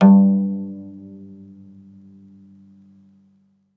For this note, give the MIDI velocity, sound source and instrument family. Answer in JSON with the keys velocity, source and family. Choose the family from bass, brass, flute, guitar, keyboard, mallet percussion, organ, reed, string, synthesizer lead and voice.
{"velocity": 75, "source": "acoustic", "family": "guitar"}